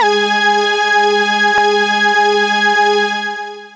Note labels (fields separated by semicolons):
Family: synthesizer lead; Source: synthesizer; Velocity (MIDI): 100; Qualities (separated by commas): bright, long release